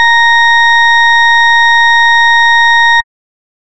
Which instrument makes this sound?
synthesizer bass